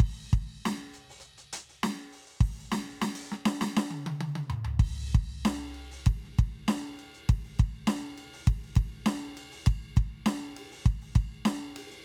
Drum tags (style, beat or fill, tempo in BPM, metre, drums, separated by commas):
rock, beat, 100 BPM, 4/4, crash, ride, ride bell, closed hi-hat, open hi-hat, hi-hat pedal, snare, high tom, mid tom, floor tom, kick